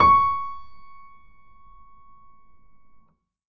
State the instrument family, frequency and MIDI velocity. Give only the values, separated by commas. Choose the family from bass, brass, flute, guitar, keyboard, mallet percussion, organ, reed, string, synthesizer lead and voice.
keyboard, 1109 Hz, 75